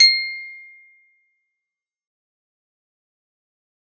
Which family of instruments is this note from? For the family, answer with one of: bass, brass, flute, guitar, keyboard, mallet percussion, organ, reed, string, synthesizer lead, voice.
guitar